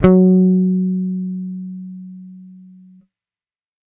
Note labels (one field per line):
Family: bass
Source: electronic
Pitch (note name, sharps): F#3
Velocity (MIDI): 127